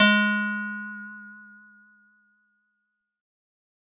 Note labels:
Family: guitar; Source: acoustic; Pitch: G#3; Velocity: 100; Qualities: bright

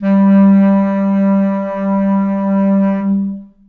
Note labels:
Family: reed; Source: acoustic; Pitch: G3; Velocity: 50; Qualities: long release, reverb

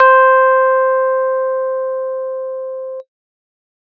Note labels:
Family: keyboard; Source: electronic; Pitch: C5; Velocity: 100

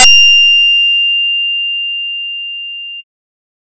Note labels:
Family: bass; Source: synthesizer; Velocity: 25; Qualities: bright, distorted

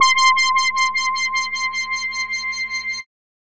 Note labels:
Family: bass; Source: synthesizer; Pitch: C6; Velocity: 127; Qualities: bright, distorted

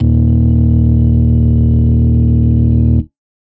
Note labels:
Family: organ; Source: electronic; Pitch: D#1; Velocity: 100; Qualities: distorted

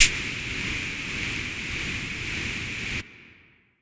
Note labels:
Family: flute; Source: acoustic; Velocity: 50; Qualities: distorted

